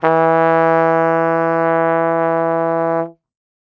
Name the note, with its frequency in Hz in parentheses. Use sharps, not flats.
E3 (164.8 Hz)